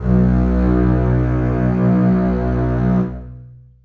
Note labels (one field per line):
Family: string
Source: acoustic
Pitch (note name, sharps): B1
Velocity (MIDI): 100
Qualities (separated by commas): long release, reverb